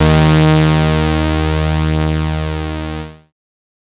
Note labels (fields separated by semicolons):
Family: bass; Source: synthesizer; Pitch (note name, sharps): D#2; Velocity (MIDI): 50; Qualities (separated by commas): bright, distorted